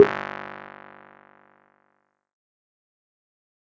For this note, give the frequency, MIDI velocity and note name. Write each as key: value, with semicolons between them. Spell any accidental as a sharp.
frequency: 49 Hz; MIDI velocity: 75; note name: G1